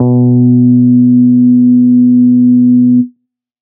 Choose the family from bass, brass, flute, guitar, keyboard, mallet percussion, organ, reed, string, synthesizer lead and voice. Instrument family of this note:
bass